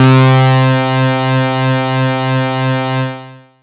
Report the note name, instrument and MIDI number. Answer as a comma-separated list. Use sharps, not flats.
C3, synthesizer bass, 48